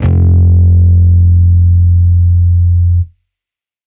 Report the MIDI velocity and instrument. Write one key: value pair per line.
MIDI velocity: 127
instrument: electronic bass